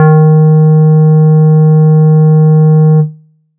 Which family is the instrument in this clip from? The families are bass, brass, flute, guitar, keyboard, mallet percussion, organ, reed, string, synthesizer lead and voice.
bass